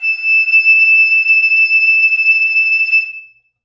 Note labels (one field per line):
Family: flute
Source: acoustic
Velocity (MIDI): 100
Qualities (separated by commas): reverb